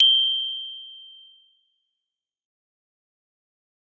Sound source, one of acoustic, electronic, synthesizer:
acoustic